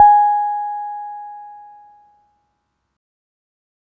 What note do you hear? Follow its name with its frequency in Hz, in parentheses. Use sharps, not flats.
G#5 (830.6 Hz)